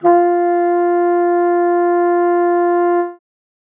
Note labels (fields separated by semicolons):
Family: reed; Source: acoustic; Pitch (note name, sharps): F4; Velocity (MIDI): 50